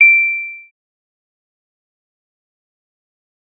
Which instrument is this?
synthesizer bass